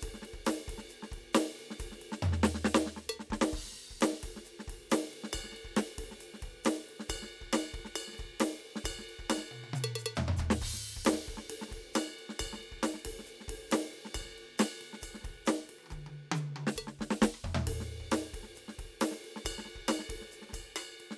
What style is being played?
rock